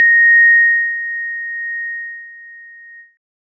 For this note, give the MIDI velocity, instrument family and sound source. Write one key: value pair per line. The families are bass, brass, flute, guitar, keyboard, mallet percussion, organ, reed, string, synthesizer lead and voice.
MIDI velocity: 50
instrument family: keyboard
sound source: electronic